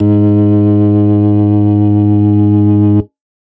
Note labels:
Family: organ; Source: electronic; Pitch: G#2; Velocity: 100; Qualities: distorted

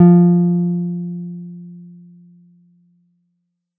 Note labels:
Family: keyboard; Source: electronic; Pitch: F3; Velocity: 25

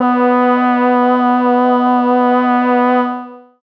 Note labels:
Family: voice; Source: synthesizer; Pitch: B3; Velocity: 50; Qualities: long release

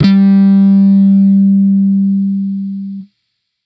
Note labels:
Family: bass; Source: electronic; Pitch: G3; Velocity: 75; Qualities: distorted

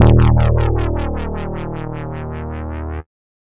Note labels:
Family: bass; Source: synthesizer; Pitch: D#1; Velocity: 100; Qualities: distorted

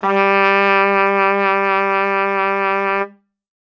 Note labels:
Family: brass; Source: acoustic; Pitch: G3; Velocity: 100

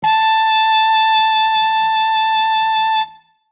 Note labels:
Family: brass; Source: acoustic; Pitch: A5; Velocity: 50

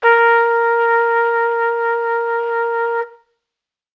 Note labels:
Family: brass; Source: acoustic; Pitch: A#4; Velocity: 25

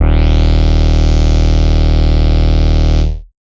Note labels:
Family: bass; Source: synthesizer; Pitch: D#1; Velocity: 50; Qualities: bright, distorted

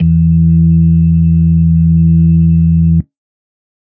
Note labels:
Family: organ; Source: electronic; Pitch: E2; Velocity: 127; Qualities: dark

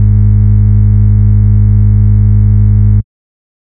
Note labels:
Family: bass; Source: synthesizer; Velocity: 50; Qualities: dark, distorted

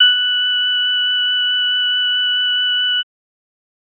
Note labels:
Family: organ; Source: electronic; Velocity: 100; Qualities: bright, multiphonic

